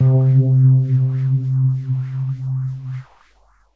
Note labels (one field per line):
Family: keyboard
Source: electronic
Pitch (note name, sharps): C3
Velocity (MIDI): 25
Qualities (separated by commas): dark, non-linear envelope